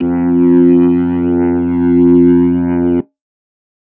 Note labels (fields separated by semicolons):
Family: organ; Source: electronic; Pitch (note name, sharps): F2; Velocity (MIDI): 100; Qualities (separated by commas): distorted